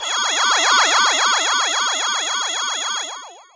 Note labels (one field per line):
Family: voice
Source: synthesizer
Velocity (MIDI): 25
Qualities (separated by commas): distorted, long release